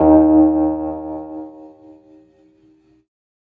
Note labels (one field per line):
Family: organ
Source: electronic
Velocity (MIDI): 25